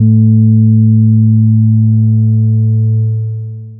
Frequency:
110 Hz